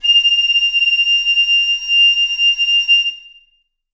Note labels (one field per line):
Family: flute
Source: acoustic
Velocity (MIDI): 100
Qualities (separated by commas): bright, reverb